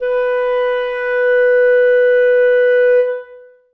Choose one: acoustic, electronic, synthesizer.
acoustic